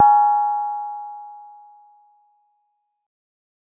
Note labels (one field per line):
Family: mallet percussion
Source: acoustic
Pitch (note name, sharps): G#5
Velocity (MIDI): 50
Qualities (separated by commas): reverb